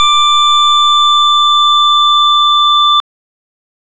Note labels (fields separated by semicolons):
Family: organ; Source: electronic; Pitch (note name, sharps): D6; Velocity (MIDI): 50; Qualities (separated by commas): bright